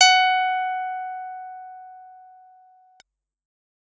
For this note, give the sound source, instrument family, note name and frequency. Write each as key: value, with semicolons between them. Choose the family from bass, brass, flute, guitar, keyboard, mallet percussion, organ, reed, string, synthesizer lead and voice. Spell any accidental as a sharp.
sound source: electronic; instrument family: keyboard; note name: F#5; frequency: 740 Hz